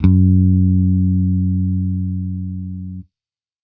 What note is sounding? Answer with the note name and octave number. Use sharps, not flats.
F#2